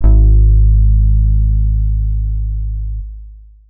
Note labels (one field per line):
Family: guitar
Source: electronic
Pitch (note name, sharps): G#1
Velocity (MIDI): 50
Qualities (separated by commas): distorted, long release